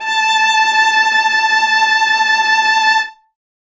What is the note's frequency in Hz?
880 Hz